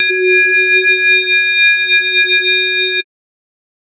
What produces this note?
synthesizer mallet percussion instrument